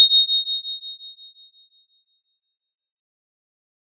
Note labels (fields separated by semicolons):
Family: guitar; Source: synthesizer; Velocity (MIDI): 50; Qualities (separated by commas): bright, fast decay